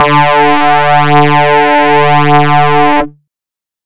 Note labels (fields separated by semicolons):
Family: bass; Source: synthesizer; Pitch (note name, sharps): D3; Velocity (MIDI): 100; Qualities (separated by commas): bright, distorted